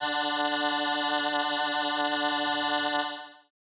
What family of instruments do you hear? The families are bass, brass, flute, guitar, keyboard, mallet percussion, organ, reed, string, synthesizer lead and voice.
keyboard